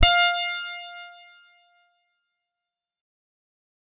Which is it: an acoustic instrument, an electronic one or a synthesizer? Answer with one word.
electronic